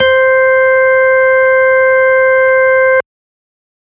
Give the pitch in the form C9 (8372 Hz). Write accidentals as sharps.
C5 (523.3 Hz)